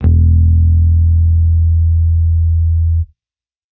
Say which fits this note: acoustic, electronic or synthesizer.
electronic